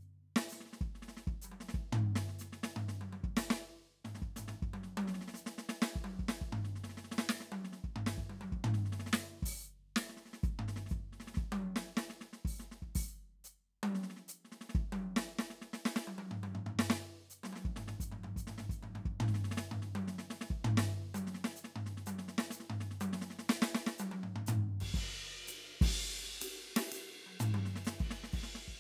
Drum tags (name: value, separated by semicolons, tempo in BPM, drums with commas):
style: jazz; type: beat; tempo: 125 BPM; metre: 4/4; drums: crash, ride, closed hi-hat, open hi-hat, hi-hat pedal, snare, high tom, floor tom, kick